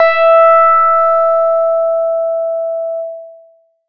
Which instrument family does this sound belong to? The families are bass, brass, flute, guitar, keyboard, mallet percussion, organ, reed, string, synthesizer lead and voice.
bass